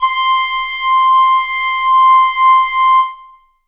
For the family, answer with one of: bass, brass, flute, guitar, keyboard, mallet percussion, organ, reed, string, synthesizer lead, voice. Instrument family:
flute